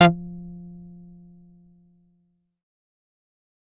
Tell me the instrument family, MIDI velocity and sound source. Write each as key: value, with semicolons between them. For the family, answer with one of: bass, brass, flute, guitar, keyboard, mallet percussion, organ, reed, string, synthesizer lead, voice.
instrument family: bass; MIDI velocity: 50; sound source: synthesizer